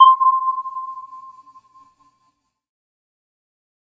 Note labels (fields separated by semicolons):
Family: keyboard; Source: synthesizer; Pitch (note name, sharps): C6; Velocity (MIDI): 100; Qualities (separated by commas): fast decay